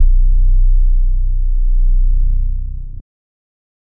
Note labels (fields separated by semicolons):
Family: bass; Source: synthesizer; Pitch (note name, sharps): B0; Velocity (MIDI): 50; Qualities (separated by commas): dark